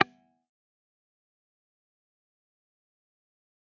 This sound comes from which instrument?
electronic guitar